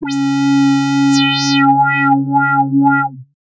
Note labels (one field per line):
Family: bass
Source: synthesizer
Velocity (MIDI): 100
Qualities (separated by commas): distorted, non-linear envelope